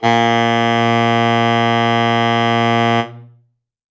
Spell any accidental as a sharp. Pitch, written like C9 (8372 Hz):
A#2 (116.5 Hz)